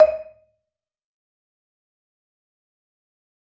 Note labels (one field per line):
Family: mallet percussion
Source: acoustic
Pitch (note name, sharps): D#5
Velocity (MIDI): 100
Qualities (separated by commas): dark, fast decay, percussive, reverb